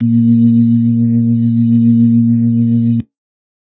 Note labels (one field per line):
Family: organ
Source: electronic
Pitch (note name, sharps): A#2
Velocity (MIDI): 75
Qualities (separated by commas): dark